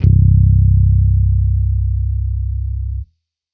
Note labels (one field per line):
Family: bass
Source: electronic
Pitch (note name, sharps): C1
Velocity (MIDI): 75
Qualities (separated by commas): distorted